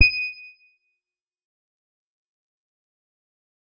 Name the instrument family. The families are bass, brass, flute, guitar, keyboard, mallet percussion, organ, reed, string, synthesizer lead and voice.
guitar